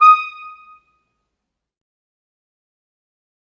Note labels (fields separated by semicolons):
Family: reed; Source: acoustic; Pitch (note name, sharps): D#6; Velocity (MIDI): 75; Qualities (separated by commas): fast decay, percussive, reverb